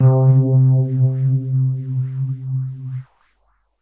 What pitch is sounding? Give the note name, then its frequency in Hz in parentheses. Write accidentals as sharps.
C3 (130.8 Hz)